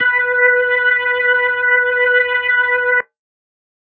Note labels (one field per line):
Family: organ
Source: electronic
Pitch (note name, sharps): B4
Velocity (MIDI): 75